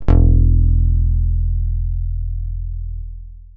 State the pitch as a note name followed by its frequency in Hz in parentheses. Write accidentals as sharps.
E1 (41.2 Hz)